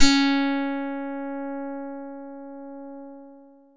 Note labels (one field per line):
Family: guitar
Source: synthesizer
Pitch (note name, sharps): C#4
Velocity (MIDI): 25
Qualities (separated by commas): bright